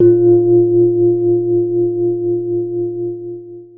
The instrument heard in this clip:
electronic keyboard